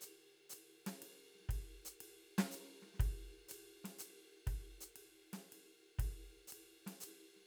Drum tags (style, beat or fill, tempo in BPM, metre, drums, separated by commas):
jazz, beat, 120 BPM, 3/4, ride, hi-hat pedal, snare, kick